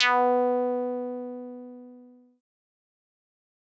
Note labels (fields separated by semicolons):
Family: synthesizer lead; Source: synthesizer; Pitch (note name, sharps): B3; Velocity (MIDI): 127; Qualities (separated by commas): distorted, fast decay